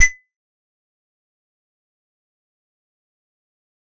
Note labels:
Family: keyboard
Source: acoustic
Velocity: 25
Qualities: fast decay, percussive

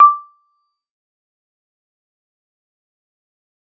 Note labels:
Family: mallet percussion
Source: electronic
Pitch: D6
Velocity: 127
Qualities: fast decay, percussive

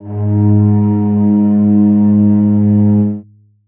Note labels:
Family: string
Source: acoustic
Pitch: G#2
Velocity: 25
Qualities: reverb

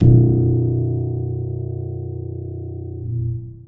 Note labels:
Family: keyboard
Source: acoustic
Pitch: B0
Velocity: 25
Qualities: dark, reverb

